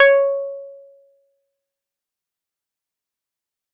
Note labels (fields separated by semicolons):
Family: keyboard; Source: electronic; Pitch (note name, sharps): C#5; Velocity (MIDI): 100; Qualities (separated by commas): fast decay